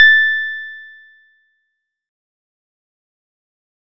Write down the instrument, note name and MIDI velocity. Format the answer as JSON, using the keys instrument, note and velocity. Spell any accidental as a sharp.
{"instrument": "synthesizer guitar", "note": "A6", "velocity": 25}